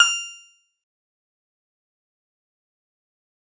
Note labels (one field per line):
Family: guitar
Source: synthesizer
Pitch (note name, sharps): F6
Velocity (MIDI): 100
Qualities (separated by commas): fast decay, percussive